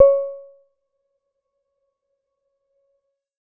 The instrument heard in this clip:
electronic keyboard